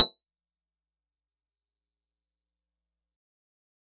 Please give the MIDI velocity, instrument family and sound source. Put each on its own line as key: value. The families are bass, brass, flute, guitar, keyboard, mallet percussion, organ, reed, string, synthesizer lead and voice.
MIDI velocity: 100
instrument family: guitar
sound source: acoustic